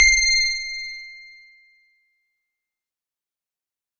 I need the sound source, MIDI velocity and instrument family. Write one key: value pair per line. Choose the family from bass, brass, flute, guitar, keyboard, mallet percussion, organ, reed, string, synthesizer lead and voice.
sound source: acoustic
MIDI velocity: 127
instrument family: guitar